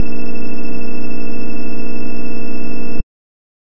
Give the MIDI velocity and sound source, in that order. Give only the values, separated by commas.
100, synthesizer